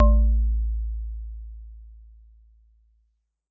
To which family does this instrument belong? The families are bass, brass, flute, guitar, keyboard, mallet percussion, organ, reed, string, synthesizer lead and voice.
mallet percussion